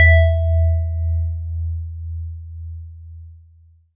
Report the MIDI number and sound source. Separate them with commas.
40, acoustic